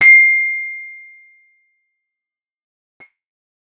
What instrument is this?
acoustic guitar